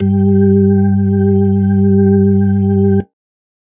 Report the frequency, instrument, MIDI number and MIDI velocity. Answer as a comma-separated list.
98 Hz, electronic organ, 43, 127